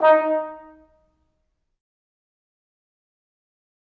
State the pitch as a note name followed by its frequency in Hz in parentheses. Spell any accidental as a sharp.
D#4 (311.1 Hz)